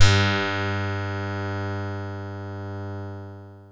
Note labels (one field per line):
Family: guitar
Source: synthesizer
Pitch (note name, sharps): G2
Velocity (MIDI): 50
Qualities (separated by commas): bright, long release